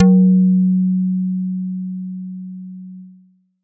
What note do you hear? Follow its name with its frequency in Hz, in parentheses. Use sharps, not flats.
F#3 (185 Hz)